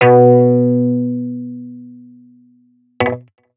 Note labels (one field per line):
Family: guitar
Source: electronic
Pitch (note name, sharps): B2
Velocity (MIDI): 50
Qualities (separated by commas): distorted